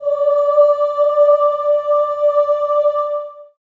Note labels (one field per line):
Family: voice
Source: acoustic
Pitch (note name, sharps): D5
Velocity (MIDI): 127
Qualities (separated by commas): long release, reverb